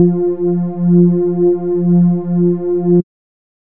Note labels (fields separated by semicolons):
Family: bass; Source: synthesizer; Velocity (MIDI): 75; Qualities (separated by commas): dark